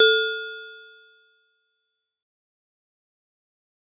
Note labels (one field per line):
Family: mallet percussion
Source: acoustic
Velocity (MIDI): 127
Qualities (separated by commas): fast decay